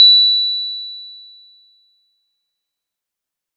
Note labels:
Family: keyboard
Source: electronic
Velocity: 100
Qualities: bright, distorted, fast decay

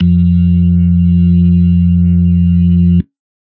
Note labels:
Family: organ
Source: electronic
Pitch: F2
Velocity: 25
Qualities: dark

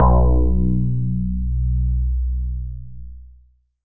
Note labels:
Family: synthesizer lead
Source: synthesizer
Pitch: B1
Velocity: 25

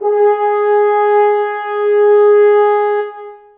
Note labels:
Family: brass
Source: acoustic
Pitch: G#4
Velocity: 100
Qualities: long release, reverb

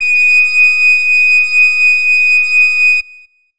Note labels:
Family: flute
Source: acoustic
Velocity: 127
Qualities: bright

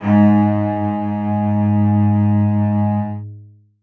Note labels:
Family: string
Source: acoustic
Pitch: G#2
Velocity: 127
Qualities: long release, reverb

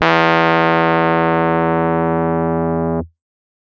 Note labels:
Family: keyboard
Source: electronic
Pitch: E2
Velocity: 127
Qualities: distorted

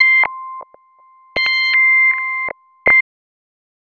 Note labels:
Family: bass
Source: synthesizer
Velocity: 100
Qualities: tempo-synced

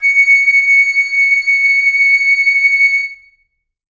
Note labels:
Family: flute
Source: acoustic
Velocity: 127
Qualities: reverb

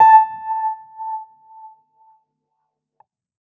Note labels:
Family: keyboard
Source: electronic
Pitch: A5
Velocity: 50

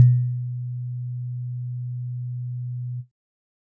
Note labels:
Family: keyboard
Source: electronic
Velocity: 25

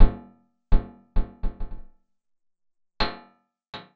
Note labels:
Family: guitar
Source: acoustic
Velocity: 50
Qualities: percussive, reverb

